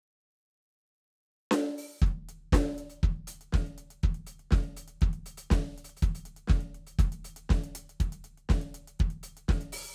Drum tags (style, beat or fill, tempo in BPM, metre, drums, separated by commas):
disco, beat, 120 BPM, 4/4, closed hi-hat, open hi-hat, hi-hat pedal, snare, kick